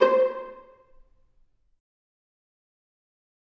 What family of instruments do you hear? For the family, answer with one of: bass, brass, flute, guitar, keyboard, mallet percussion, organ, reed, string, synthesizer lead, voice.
string